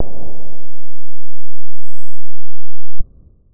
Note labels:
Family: guitar; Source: electronic; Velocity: 25; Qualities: dark, distorted

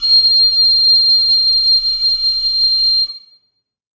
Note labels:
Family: flute; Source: acoustic; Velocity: 75; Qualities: bright, reverb

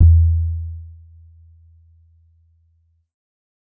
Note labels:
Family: keyboard; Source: electronic; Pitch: E2; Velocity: 127; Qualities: dark

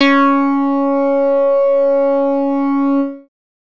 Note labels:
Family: bass; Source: synthesizer; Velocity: 75; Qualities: distorted

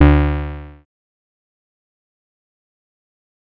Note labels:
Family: synthesizer lead; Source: synthesizer; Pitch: D2; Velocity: 127; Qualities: distorted, fast decay

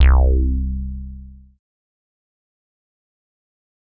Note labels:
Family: bass; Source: synthesizer; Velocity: 50; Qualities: distorted, fast decay

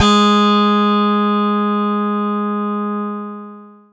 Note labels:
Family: keyboard; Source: electronic; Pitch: G#3; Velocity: 25; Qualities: bright, long release

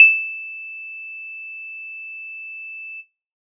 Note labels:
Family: bass; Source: synthesizer; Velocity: 100; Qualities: bright

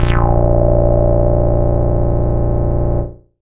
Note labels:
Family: bass; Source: synthesizer; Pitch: A#-1; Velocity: 127; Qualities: bright, distorted, non-linear envelope

